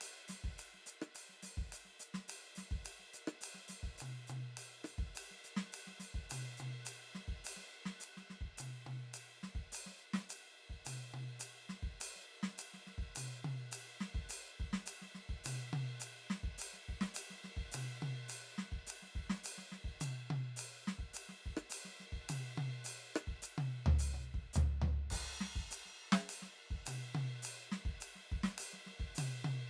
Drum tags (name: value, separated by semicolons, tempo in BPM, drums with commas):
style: Afro-Cuban; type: beat; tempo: 105 BPM; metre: 4/4; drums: crash, ride, ride bell, hi-hat pedal, snare, cross-stick, high tom, floor tom, kick